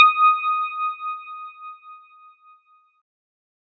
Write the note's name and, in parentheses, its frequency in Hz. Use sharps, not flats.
D#6 (1245 Hz)